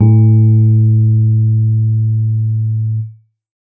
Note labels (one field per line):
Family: keyboard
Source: electronic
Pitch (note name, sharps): A2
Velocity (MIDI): 25